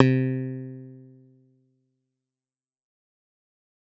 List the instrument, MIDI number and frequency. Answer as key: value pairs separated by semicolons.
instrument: synthesizer bass; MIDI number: 48; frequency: 130.8 Hz